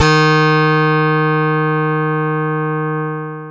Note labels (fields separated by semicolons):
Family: keyboard; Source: electronic; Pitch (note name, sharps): D#3; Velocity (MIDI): 25; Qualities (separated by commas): bright, long release